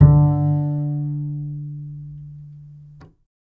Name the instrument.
electronic bass